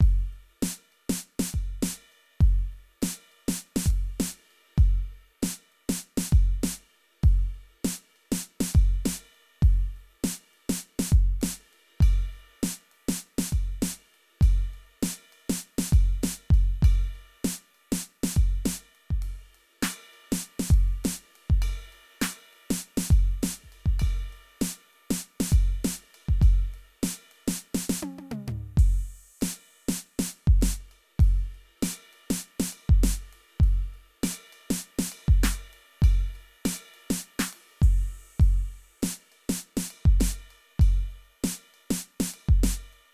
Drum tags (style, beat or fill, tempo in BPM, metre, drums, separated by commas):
rock, beat, 100 BPM, 4/4, crash, ride, ride bell, snare, high tom, mid tom, floor tom, kick